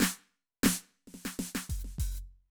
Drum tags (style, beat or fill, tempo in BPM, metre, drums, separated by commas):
funk, fill, 95 BPM, 4/4, closed hi-hat, open hi-hat, hi-hat pedal, snare, kick